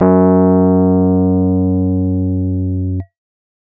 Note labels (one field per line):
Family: keyboard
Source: electronic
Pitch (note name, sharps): F#2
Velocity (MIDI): 75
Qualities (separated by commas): distorted